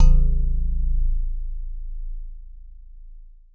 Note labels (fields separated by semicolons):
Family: mallet percussion; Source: acoustic; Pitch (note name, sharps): A0; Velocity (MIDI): 75